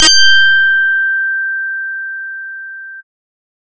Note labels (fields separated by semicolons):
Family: bass; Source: synthesizer; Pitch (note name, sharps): G6; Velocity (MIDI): 127